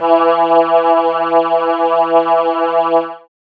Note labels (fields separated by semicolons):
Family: keyboard; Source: synthesizer; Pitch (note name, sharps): E3; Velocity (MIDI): 127